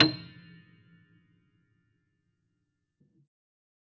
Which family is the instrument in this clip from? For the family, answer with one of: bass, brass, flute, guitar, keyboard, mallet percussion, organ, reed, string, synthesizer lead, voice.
keyboard